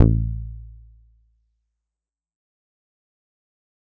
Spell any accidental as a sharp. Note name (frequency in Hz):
A1 (55 Hz)